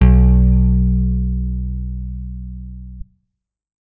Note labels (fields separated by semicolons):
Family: guitar; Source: electronic; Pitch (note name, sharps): B1; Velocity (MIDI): 50; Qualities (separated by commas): reverb